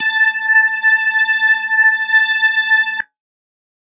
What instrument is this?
electronic organ